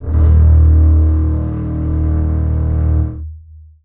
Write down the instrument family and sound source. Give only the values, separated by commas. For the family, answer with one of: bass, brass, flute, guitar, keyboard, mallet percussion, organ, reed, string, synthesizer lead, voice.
string, acoustic